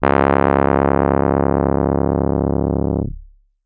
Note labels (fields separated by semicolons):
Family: keyboard; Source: electronic; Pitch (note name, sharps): C#1; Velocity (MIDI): 100; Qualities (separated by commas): distorted